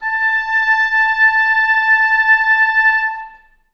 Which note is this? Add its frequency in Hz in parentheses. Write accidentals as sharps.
A5 (880 Hz)